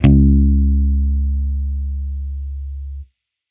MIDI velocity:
50